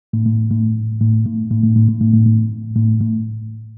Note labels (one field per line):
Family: mallet percussion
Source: synthesizer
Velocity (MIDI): 25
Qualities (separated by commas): dark, long release, multiphonic, percussive, tempo-synced